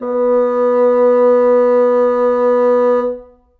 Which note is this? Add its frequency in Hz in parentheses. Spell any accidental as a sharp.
B3 (246.9 Hz)